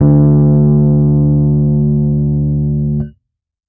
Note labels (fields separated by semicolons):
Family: keyboard; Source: electronic; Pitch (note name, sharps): D2; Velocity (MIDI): 75; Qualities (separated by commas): dark, distorted